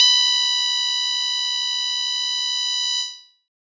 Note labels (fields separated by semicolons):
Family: keyboard; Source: electronic; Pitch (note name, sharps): B5; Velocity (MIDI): 127; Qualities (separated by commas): bright, distorted, multiphonic